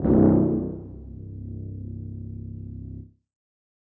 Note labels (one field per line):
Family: brass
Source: acoustic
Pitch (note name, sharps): C1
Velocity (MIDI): 50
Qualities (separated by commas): bright, reverb